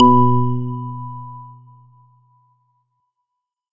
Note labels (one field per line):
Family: organ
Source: electronic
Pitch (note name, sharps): B2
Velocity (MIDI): 75